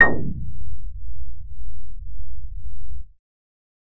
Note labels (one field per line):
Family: bass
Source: synthesizer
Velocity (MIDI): 50